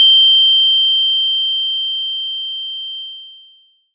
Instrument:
electronic mallet percussion instrument